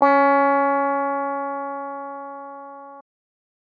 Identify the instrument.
electronic keyboard